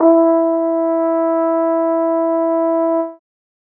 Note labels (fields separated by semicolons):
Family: brass; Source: acoustic; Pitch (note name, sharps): E4; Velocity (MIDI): 50